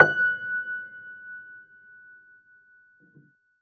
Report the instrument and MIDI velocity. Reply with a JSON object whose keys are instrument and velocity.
{"instrument": "acoustic keyboard", "velocity": 75}